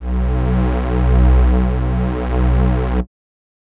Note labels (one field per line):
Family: reed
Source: acoustic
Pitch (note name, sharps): B1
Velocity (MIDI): 50